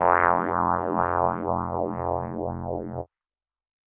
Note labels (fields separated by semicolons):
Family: keyboard; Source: electronic; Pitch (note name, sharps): F1; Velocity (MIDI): 127; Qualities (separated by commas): distorted, non-linear envelope